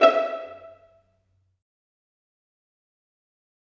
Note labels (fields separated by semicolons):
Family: string; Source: acoustic; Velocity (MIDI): 100; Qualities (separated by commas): dark, fast decay, percussive, reverb